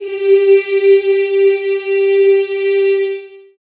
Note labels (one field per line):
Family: voice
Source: acoustic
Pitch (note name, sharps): G4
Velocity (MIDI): 75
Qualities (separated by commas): long release, reverb